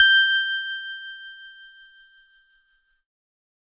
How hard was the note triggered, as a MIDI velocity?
25